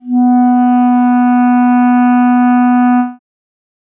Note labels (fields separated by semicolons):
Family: reed; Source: acoustic; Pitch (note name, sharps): B3; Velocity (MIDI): 75; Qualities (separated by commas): dark